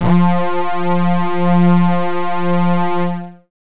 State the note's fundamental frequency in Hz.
174.6 Hz